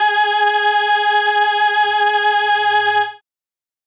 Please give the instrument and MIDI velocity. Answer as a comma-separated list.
synthesizer keyboard, 100